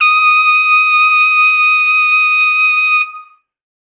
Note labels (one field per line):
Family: brass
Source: acoustic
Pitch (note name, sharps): D#6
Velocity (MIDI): 100